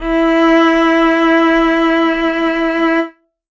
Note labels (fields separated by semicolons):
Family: string; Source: acoustic; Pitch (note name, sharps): E4; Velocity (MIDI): 75; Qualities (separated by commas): reverb